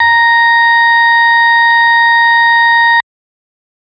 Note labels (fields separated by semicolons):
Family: organ; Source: electronic; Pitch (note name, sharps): A#5; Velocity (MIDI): 75